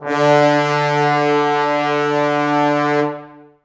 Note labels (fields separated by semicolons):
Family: brass; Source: acoustic; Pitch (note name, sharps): D3; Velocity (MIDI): 127; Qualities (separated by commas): bright, long release, reverb